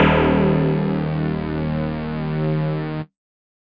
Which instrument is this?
electronic mallet percussion instrument